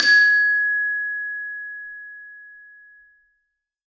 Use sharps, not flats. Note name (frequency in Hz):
G#6 (1661 Hz)